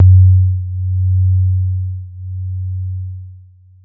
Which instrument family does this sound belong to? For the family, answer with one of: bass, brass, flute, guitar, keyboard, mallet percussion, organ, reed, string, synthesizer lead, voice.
keyboard